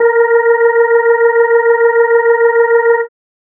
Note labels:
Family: organ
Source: electronic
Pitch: A#4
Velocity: 25

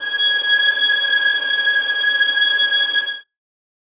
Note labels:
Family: string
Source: acoustic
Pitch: G#6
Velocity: 75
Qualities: reverb

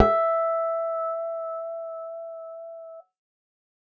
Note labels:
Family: bass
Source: synthesizer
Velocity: 127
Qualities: dark, reverb

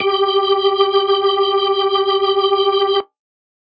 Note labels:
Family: organ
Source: electronic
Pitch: G4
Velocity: 127

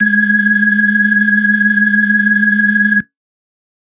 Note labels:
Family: organ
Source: electronic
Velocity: 127

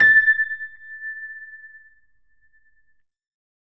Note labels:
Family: keyboard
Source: electronic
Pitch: A6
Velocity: 100

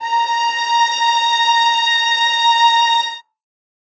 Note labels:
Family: string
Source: acoustic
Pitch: A#5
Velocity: 25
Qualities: reverb

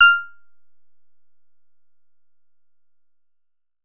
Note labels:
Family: guitar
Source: synthesizer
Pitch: F6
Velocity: 25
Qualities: percussive

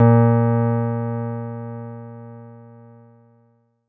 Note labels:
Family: keyboard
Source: electronic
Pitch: A#2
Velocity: 50

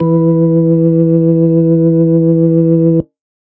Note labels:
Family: organ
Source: electronic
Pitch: E3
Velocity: 100

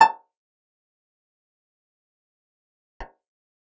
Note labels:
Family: guitar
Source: acoustic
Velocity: 50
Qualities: fast decay, percussive, reverb

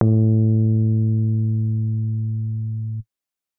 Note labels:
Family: keyboard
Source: electronic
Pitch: A2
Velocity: 75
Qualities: dark, distorted

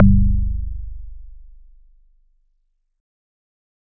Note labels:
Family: organ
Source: electronic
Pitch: G0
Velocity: 127

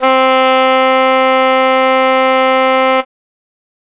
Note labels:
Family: reed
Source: acoustic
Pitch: C4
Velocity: 127

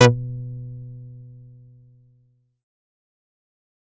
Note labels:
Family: bass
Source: synthesizer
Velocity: 100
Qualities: distorted, fast decay

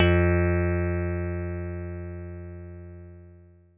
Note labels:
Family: guitar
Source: synthesizer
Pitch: F2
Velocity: 127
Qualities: dark

